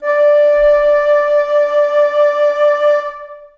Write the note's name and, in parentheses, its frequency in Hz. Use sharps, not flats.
D5 (587.3 Hz)